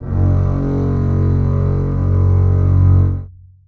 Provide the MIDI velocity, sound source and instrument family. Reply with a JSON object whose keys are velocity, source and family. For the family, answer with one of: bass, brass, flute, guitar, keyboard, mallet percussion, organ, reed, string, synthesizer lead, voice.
{"velocity": 127, "source": "acoustic", "family": "string"}